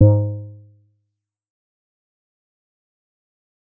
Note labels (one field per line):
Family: bass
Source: synthesizer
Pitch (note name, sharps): G#2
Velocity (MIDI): 75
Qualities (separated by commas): dark, fast decay, percussive